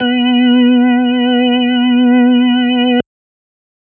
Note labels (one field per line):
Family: organ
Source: electronic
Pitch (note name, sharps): B3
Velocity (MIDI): 127